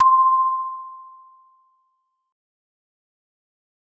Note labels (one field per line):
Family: mallet percussion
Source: acoustic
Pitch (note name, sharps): C6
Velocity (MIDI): 50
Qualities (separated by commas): fast decay